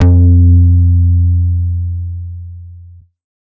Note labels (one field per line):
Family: bass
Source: synthesizer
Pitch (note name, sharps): F2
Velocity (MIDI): 100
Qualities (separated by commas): distorted